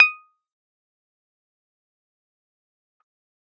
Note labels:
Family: keyboard; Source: electronic; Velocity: 127; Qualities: fast decay, percussive

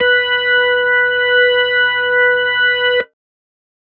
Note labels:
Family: organ; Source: electronic; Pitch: B4; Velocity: 50

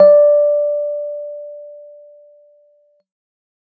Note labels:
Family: keyboard; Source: electronic; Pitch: D5; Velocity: 25

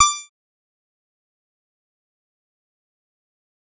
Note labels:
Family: bass; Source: synthesizer; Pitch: D6; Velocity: 50; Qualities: bright, distorted, fast decay, percussive

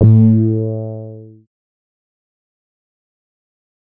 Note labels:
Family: bass; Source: synthesizer; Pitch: A2; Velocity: 25; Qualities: distorted, fast decay

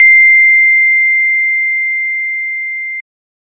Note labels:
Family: organ; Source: electronic; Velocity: 25

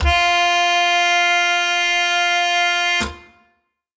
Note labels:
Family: reed; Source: acoustic; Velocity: 100; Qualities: bright

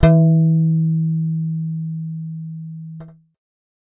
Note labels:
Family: bass; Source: synthesizer; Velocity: 75; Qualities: dark

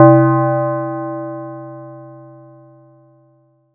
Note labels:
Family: mallet percussion; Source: acoustic; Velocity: 127; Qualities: multiphonic

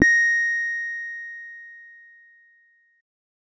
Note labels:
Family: keyboard; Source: electronic; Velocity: 25; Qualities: dark

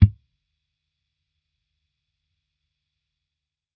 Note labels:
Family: bass; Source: electronic; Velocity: 25; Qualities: percussive

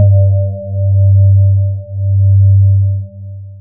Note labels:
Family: voice; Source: synthesizer; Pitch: G2; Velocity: 25; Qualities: dark, long release

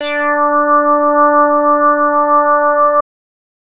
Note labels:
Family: bass; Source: synthesizer; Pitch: D4; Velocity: 25; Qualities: distorted

